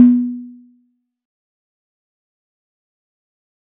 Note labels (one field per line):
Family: mallet percussion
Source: acoustic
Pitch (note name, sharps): B3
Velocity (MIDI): 50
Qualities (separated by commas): fast decay, percussive